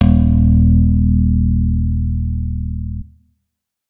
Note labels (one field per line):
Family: guitar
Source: electronic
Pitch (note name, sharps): D#1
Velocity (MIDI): 127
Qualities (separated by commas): reverb